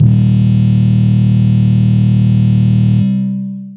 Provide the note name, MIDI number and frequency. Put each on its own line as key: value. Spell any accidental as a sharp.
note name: D#1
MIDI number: 27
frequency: 38.89 Hz